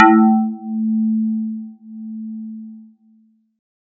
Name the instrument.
synthesizer guitar